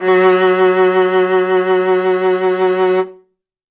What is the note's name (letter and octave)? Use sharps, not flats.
F#3